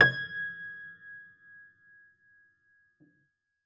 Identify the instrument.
acoustic keyboard